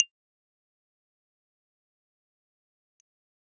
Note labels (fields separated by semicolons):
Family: keyboard; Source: electronic; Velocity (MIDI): 75; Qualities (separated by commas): fast decay, percussive